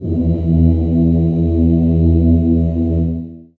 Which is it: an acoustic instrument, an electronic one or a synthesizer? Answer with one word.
acoustic